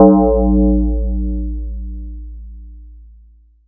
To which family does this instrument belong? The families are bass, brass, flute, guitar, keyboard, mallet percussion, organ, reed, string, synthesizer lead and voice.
mallet percussion